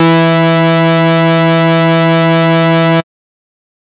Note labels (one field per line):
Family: bass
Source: synthesizer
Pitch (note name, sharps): E3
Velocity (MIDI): 50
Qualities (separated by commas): bright, distorted